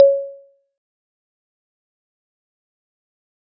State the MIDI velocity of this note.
50